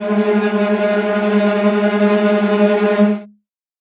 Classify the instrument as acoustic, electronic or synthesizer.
acoustic